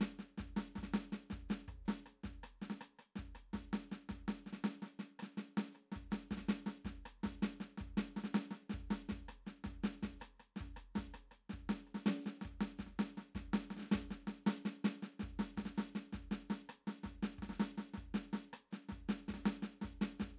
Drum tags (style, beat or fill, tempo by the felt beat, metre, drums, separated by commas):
Venezuelan merengue, beat, 324 eighth notes per minute, 5/8, hi-hat pedal, snare, cross-stick, kick